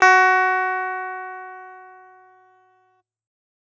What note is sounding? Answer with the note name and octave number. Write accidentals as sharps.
F#4